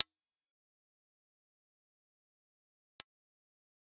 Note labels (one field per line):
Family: bass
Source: synthesizer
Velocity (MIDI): 100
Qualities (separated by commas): bright, fast decay, percussive